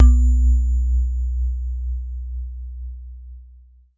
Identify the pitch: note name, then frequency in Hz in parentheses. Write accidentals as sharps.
B1 (61.74 Hz)